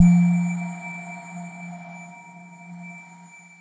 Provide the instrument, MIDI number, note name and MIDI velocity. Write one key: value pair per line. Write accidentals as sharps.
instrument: electronic mallet percussion instrument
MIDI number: 53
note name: F3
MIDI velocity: 75